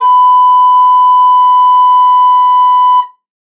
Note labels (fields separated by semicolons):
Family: flute; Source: acoustic; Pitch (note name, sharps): B5; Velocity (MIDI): 127